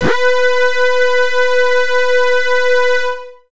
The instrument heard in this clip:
synthesizer bass